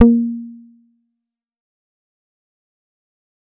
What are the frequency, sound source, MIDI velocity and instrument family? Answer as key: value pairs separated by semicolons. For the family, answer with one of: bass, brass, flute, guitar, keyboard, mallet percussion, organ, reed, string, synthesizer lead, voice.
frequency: 233.1 Hz; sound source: synthesizer; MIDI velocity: 25; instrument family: bass